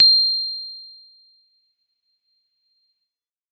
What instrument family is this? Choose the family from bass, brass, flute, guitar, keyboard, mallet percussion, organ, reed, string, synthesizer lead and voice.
keyboard